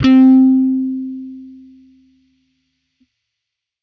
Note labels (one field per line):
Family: bass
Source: electronic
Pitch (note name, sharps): C4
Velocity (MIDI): 100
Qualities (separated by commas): distorted